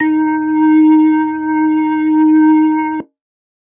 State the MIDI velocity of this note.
100